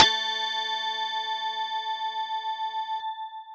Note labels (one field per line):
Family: mallet percussion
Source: electronic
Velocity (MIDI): 127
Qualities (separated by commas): bright, long release